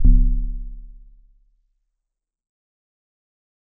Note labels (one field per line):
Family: mallet percussion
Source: acoustic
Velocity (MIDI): 127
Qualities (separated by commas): dark, fast decay, multiphonic